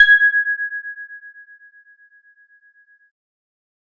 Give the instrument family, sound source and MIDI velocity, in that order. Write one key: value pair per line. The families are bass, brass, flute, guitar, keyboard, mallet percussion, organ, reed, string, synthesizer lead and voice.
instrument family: keyboard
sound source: electronic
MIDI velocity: 50